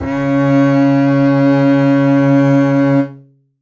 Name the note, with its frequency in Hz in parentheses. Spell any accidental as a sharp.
C#3 (138.6 Hz)